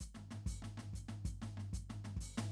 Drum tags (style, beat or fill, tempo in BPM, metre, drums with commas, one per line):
Brazilian baião
fill
95 BPM
4/4
hi-hat pedal, snare, floor tom, kick